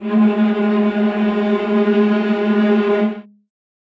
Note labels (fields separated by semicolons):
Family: string; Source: acoustic; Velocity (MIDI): 50; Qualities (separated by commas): non-linear envelope, reverb